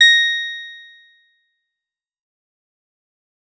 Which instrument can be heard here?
electronic guitar